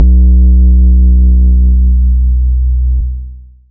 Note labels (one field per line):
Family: bass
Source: synthesizer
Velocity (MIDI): 75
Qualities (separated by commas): long release, multiphonic